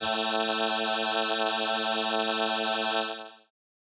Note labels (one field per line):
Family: keyboard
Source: synthesizer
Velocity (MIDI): 75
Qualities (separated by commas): bright